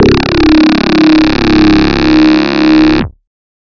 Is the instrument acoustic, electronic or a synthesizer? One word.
synthesizer